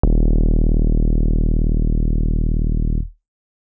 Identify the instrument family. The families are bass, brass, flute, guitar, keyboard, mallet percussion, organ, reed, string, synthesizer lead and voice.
keyboard